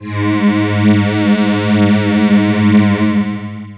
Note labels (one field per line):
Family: voice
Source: synthesizer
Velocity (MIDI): 75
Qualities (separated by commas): distorted, long release